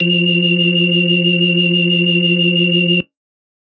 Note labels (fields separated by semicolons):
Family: organ; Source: electronic; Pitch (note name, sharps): F3; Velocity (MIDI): 25